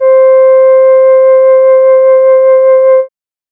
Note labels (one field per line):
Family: keyboard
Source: synthesizer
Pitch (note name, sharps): C5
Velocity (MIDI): 127